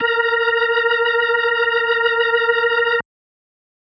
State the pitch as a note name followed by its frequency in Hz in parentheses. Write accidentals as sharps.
A#4 (466.2 Hz)